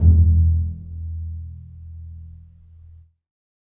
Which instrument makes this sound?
acoustic string instrument